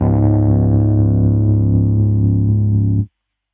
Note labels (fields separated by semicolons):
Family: keyboard; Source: electronic; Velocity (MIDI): 100; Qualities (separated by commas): distorted